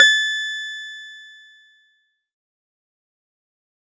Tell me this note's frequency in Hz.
1760 Hz